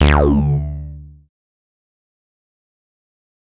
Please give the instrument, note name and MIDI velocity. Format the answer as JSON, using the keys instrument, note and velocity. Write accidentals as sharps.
{"instrument": "synthesizer bass", "note": "D2", "velocity": 127}